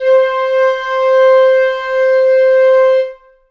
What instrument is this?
acoustic reed instrument